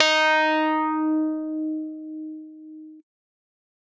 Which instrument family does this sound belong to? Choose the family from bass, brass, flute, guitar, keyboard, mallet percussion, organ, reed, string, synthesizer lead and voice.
keyboard